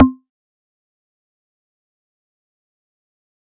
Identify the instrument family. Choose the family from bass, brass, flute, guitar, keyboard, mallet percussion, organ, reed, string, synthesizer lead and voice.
mallet percussion